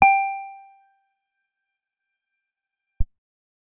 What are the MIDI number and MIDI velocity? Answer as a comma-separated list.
79, 25